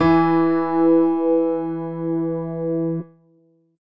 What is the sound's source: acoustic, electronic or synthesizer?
electronic